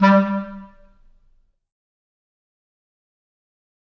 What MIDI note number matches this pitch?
55